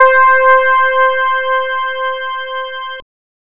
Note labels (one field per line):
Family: bass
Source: synthesizer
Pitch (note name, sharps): C5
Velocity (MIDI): 25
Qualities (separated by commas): distorted, multiphonic